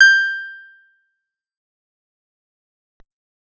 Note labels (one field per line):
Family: guitar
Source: acoustic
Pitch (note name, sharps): G6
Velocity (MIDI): 25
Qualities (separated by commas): fast decay, percussive